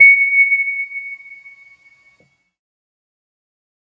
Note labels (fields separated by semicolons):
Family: keyboard; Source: electronic; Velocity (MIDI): 50; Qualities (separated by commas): fast decay